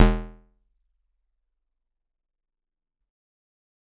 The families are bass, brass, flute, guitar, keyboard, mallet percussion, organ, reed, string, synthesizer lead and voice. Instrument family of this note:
guitar